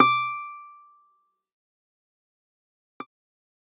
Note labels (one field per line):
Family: guitar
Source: electronic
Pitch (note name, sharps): D6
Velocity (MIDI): 75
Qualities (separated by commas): fast decay, percussive